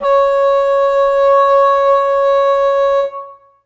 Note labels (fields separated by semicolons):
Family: reed; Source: acoustic; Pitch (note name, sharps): C#5; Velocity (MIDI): 75; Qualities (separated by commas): reverb